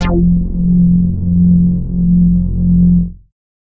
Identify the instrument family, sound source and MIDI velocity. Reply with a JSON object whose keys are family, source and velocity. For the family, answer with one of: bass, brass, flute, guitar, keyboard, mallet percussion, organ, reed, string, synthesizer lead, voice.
{"family": "bass", "source": "synthesizer", "velocity": 75}